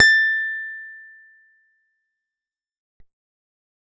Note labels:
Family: guitar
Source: acoustic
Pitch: A6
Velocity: 100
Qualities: fast decay

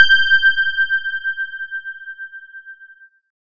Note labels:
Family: keyboard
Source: electronic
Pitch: G6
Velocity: 75

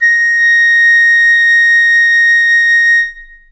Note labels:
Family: flute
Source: acoustic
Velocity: 100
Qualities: long release, reverb

